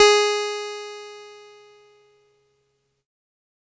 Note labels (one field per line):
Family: keyboard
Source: electronic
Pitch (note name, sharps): G#4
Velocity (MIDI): 100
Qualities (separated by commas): bright, distorted